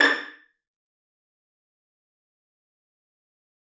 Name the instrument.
acoustic string instrument